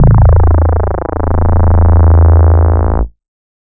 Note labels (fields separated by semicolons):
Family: bass; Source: synthesizer; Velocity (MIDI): 50; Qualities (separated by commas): distorted